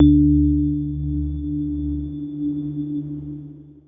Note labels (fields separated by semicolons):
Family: keyboard; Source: electronic; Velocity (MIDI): 25; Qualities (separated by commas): dark, long release